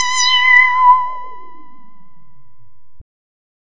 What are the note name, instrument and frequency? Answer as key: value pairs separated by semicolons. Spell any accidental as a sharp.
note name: B5; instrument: synthesizer bass; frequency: 987.8 Hz